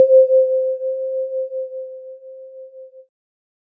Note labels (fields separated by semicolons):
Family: keyboard; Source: electronic; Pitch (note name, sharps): C5; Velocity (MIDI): 25; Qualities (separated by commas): multiphonic